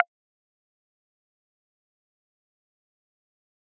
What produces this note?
electronic guitar